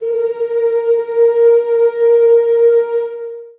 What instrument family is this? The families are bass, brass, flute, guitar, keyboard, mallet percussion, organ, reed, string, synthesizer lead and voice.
voice